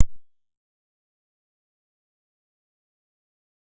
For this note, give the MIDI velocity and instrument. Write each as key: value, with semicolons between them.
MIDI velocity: 50; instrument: synthesizer bass